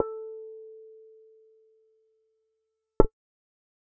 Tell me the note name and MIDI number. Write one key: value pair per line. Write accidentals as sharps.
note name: A4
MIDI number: 69